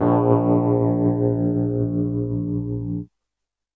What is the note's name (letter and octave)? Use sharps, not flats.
A#1